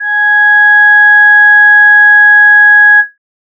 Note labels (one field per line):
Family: voice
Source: synthesizer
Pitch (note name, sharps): G#5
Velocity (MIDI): 50